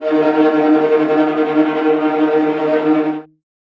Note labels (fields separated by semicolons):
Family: string; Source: acoustic; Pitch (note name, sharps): D#3; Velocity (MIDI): 25; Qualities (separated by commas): non-linear envelope, reverb